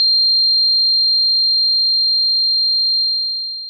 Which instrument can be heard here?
synthesizer lead